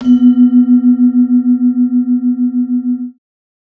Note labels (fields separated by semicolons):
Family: mallet percussion; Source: acoustic; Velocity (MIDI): 100; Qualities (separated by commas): multiphonic